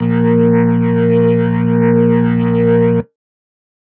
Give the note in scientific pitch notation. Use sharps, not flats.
A#1